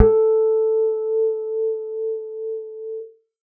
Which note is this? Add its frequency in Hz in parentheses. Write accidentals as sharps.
A4 (440 Hz)